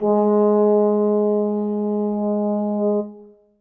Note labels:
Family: brass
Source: acoustic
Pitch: G#3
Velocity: 25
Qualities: dark, reverb

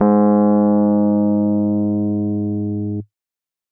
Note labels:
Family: keyboard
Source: electronic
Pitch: G#2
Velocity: 100

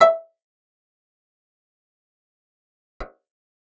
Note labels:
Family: guitar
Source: acoustic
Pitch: E5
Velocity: 25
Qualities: fast decay, percussive, reverb

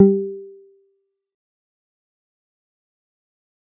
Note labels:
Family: guitar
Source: synthesizer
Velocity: 25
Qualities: dark, fast decay, percussive

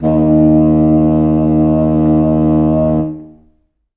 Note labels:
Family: reed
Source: acoustic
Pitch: D#2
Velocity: 25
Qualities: reverb

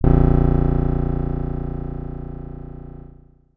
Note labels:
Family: guitar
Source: acoustic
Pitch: A#0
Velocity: 25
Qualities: bright, distorted

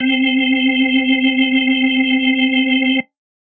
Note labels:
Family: organ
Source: electronic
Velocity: 50

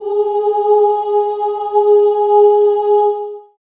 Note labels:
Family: voice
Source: acoustic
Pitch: G#4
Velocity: 25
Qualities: long release, reverb

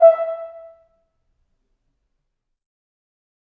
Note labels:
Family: brass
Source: acoustic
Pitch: E5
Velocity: 25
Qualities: fast decay, percussive, reverb

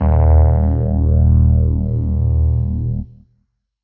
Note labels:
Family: keyboard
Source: electronic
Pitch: D#1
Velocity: 100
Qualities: distorted

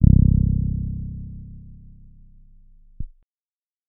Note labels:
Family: keyboard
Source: electronic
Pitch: C1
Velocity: 50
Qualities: dark

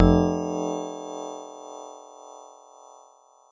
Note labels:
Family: keyboard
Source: electronic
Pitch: F1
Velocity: 100

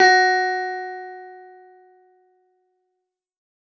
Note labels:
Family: guitar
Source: synthesizer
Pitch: F#4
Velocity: 127

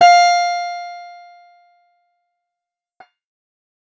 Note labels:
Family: guitar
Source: acoustic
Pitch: F5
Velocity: 75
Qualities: bright, distorted, fast decay

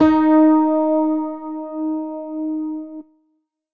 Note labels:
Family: keyboard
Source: electronic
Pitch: D#4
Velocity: 100

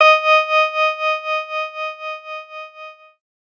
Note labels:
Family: keyboard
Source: electronic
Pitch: D#5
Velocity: 25

